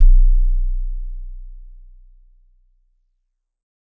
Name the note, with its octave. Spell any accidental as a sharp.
B0